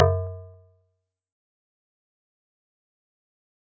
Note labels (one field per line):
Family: mallet percussion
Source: acoustic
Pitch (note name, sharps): F#2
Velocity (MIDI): 100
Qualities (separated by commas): fast decay, percussive